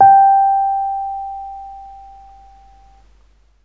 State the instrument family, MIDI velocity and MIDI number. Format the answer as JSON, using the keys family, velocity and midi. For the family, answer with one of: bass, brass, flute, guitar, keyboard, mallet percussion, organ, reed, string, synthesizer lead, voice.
{"family": "keyboard", "velocity": 25, "midi": 79}